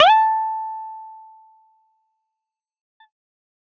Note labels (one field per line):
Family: guitar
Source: electronic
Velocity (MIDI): 127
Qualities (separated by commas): distorted, fast decay